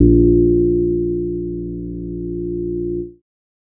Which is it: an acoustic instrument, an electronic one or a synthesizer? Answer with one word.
synthesizer